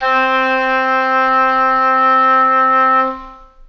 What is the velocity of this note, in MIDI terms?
25